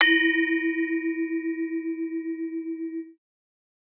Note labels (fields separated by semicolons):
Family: mallet percussion; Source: acoustic; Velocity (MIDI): 75